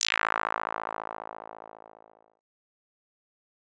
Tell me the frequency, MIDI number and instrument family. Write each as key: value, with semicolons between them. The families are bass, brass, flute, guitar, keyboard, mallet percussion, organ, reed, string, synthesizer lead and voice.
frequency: 55 Hz; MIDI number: 33; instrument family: bass